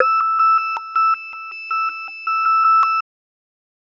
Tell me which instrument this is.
synthesizer bass